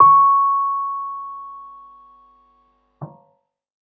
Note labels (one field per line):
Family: keyboard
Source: electronic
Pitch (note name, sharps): C#6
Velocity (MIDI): 25